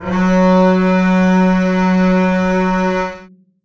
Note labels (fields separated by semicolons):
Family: string; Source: acoustic; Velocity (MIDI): 100; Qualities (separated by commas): reverb